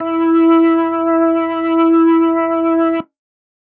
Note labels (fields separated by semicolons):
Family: organ; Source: electronic; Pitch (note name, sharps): E4; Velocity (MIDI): 100; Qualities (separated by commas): distorted